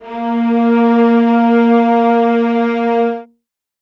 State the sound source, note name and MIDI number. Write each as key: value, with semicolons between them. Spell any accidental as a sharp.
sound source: acoustic; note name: A#3; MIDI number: 58